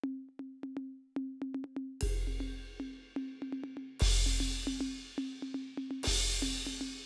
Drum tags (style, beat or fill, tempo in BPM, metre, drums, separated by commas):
jazz, beat, 120 BPM, 4/4, ride, high tom, kick